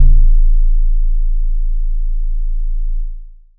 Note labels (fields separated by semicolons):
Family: mallet percussion; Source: acoustic; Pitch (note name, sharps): A0; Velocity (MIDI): 50; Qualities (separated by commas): dark, long release